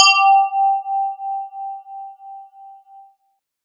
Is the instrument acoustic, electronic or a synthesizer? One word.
synthesizer